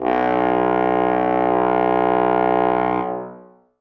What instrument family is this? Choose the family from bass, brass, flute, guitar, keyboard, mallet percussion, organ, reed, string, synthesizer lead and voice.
brass